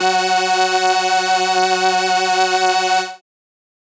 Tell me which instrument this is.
synthesizer keyboard